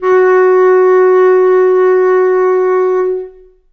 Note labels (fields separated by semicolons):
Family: reed; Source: acoustic; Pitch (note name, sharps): F#4; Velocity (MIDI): 25; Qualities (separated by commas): long release, reverb